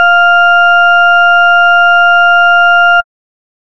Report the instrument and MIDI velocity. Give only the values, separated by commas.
synthesizer bass, 75